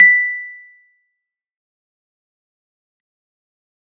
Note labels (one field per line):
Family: keyboard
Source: electronic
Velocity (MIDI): 75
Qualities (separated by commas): fast decay, percussive